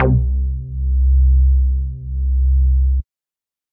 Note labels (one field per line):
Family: bass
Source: synthesizer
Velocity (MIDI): 100